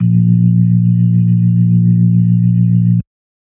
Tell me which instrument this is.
electronic organ